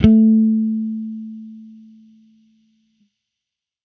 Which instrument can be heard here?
electronic bass